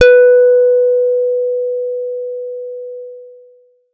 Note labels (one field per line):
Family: guitar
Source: electronic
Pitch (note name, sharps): B4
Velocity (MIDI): 75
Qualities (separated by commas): long release